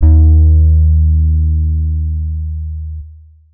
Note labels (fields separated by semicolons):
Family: guitar; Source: electronic; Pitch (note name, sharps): D#2; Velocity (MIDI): 25; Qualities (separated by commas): distorted